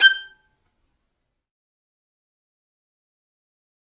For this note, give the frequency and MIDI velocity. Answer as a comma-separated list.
1568 Hz, 100